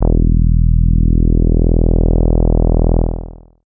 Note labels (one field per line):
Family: bass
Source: synthesizer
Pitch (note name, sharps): E1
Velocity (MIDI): 100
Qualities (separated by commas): distorted, long release